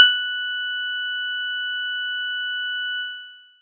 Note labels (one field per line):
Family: mallet percussion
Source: acoustic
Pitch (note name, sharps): F#6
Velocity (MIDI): 127